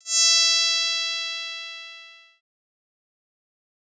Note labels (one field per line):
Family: bass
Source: synthesizer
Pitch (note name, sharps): E5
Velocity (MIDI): 25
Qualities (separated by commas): bright, distorted, fast decay